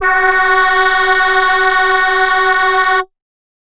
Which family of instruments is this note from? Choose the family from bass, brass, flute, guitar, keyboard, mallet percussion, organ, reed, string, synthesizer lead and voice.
voice